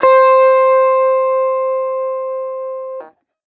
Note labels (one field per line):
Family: guitar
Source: electronic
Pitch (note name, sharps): C5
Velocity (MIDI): 50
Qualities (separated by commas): distorted